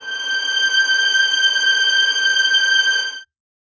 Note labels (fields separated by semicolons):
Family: string; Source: acoustic; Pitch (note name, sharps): G6; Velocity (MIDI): 75; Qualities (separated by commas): reverb